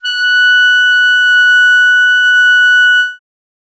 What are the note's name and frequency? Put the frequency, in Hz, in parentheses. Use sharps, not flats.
F#6 (1480 Hz)